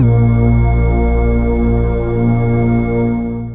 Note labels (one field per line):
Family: synthesizer lead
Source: synthesizer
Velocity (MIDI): 50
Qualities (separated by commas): long release